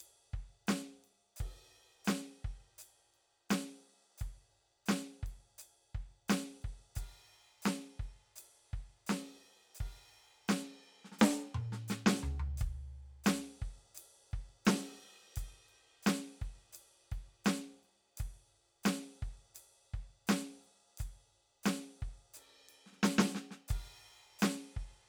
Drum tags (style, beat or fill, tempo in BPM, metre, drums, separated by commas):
rock, beat, 86 BPM, 4/4, crash, ride, hi-hat pedal, snare, mid tom, floor tom, kick